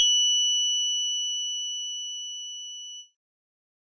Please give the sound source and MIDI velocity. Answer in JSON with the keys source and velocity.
{"source": "electronic", "velocity": 75}